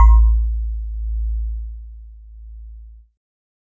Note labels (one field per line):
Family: keyboard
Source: electronic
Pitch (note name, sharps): A1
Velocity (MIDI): 127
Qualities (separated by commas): multiphonic